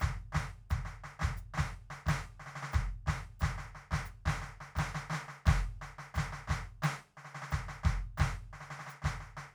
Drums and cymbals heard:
hi-hat pedal, snare and kick